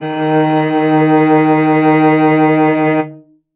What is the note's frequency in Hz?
155.6 Hz